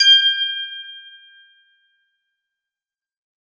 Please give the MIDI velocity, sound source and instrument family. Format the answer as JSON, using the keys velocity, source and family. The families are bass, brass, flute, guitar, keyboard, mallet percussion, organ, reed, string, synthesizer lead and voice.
{"velocity": 100, "source": "acoustic", "family": "guitar"}